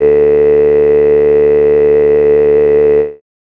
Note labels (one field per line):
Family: voice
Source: synthesizer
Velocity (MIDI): 127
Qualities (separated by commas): bright